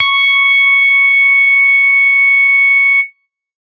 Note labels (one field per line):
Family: bass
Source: synthesizer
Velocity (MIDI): 127